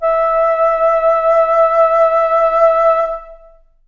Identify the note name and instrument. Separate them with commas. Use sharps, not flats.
E5, acoustic flute